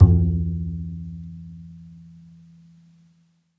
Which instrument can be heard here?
acoustic string instrument